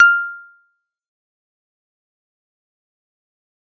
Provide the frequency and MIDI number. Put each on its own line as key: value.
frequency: 1397 Hz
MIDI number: 89